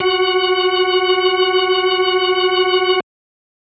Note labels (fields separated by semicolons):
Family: organ; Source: electronic; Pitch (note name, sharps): F#4; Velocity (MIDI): 75